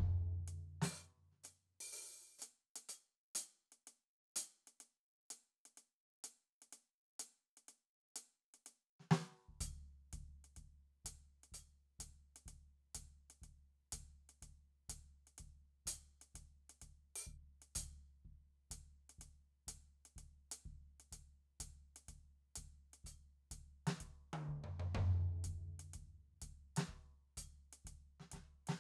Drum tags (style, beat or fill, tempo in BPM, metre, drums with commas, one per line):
jazz
beat
125 BPM
4/4
closed hi-hat, open hi-hat, hi-hat pedal, snare, high tom, floor tom, kick